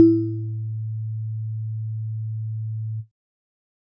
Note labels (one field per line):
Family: keyboard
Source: electronic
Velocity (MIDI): 75